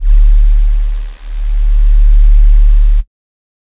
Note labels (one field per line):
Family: flute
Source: synthesizer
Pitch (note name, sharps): D1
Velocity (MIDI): 75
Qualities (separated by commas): dark